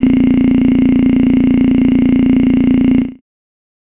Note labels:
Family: voice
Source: synthesizer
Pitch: A#0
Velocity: 127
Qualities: bright

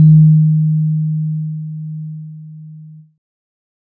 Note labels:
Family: keyboard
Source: electronic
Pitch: D#3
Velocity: 25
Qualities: dark

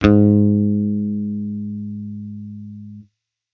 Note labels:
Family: bass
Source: electronic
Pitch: G#2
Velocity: 100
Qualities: distorted

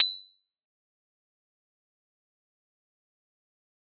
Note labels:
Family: mallet percussion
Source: acoustic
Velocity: 100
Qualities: bright, fast decay, percussive

